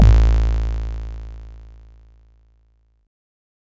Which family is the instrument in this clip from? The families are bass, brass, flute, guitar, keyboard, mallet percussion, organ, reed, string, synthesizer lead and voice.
bass